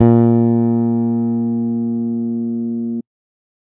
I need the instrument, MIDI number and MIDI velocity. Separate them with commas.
electronic bass, 46, 127